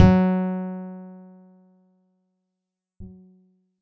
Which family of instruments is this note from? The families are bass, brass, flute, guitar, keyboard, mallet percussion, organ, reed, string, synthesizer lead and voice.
guitar